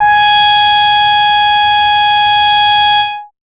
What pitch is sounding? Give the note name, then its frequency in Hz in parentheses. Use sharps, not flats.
G#5 (830.6 Hz)